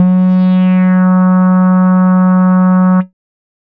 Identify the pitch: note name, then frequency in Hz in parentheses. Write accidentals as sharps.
F#3 (185 Hz)